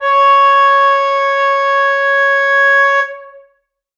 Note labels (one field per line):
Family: flute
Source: acoustic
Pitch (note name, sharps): C#5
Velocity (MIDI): 127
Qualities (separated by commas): long release, reverb